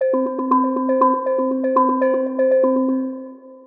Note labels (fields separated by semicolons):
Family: mallet percussion; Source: synthesizer; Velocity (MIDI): 50; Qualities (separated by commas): long release, multiphonic, percussive, tempo-synced